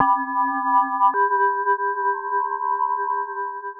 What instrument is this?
synthesizer mallet percussion instrument